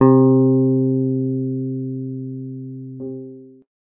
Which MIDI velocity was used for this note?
50